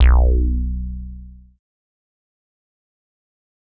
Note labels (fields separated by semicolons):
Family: bass; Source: synthesizer; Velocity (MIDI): 50; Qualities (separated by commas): distorted, fast decay